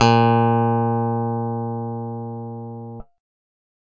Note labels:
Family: keyboard; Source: electronic; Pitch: A#2; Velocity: 25

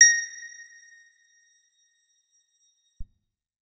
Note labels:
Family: guitar; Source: electronic; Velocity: 127; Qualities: bright, percussive, reverb

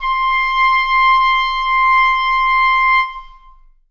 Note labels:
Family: reed; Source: acoustic; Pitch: C6; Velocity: 25; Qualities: long release, reverb

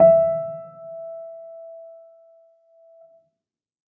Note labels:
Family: keyboard; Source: acoustic; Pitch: E5; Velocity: 50; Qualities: dark, reverb

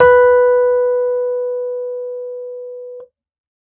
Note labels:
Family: keyboard; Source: electronic; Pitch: B4; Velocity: 100

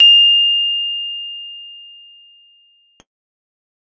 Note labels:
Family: keyboard; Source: electronic; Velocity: 75; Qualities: bright

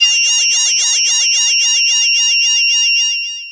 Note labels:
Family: voice; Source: synthesizer; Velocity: 127; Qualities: bright, distorted, long release

